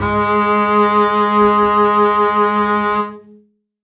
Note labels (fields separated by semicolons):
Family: string; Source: acoustic; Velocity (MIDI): 100; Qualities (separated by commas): reverb